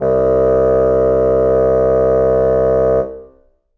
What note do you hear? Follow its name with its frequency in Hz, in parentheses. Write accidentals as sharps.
C2 (65.41 Hz)